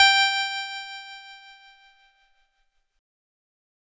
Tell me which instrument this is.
electronic keyboard